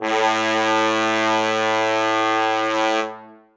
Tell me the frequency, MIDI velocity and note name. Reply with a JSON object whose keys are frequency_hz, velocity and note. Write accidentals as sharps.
{"frequency_hz": 110, "velocity": 127, "note": "A2"}